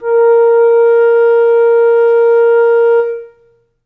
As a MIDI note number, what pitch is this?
70